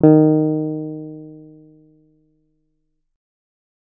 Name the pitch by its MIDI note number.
51